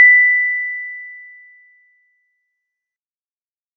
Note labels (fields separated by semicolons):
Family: mallet percussion; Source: acoustic; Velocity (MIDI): 100